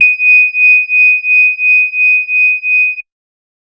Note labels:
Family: organ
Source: electronic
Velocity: 25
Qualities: bright

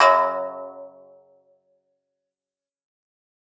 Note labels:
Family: guitar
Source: acoustic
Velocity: 100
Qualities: fast decay

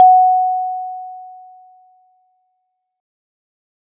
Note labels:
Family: mallet percussion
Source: acoustic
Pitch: F#5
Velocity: 50

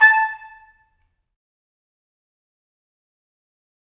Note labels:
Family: brass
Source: acoustic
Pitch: A5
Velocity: 50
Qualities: fast decay, percussive, reverb

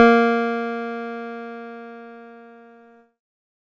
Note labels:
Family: keyboard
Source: electronic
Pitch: A#3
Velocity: 100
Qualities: distorted

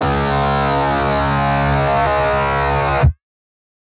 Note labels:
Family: guitar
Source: electronic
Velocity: 75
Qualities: bright, distorted

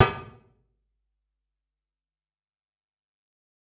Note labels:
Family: guitar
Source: electronic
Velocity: 75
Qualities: fast decay, percussive, reverb

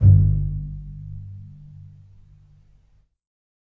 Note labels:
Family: string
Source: acoustic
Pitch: G1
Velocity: 50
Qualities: dark, reverb

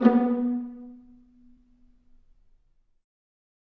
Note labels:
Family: string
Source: acoustic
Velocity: 127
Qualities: dark, reverb

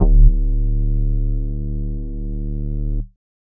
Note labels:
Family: flute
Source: synthesizer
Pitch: D1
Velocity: 75

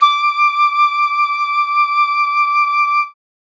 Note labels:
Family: flute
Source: acoustic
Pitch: D6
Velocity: 100

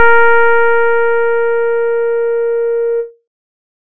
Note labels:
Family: keyboard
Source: electronic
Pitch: A#4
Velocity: 127

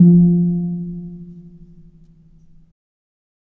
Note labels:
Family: mallet percussion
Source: acoustic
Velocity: 50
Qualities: reverb

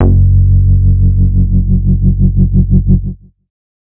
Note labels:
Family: bass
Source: synthesizer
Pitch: F#1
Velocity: 127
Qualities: distorted

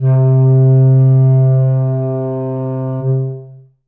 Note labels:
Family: reed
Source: acoustic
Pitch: C3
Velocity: 25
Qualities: dark, long release, reverb

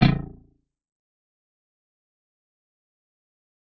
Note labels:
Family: guitar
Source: electronic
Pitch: A0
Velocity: 50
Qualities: fast decay, percussive

